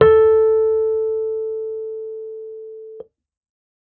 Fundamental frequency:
440 Hz